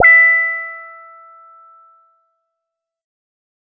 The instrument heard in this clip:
synthesizer bass